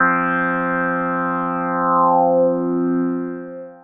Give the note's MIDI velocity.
50